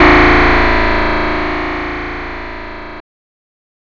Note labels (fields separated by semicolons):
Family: guitar; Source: synthesizer; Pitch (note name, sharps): A0; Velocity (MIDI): 50; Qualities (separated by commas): bright, distorted